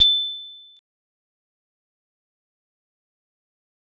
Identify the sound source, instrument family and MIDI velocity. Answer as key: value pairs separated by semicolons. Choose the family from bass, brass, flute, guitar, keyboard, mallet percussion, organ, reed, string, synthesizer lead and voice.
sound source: acoustic; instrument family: mallet percussion; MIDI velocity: 25